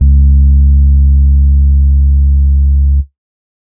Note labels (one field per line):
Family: keyboard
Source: electronic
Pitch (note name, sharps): C#2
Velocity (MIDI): 25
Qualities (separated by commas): dark